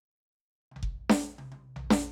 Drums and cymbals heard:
snare, high tom, floor tom and kick